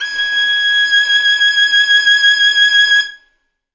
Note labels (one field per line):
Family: string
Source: acoustic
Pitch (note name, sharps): G#6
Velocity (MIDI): 25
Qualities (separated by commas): bright